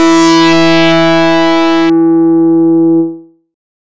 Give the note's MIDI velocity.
127